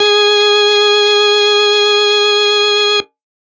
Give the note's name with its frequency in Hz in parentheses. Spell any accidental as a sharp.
G#4 (415.3 Hz)